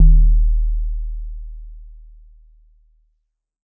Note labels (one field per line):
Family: mallet percussion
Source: acoustic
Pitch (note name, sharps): D#1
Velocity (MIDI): 25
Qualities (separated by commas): dark